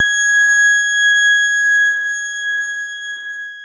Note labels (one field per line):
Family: keyboard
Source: electronic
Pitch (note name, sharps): G#6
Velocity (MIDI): 75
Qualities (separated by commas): long release